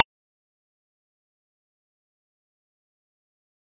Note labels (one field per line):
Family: mallet percussion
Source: electronic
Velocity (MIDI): 127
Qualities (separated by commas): fast decay, percussive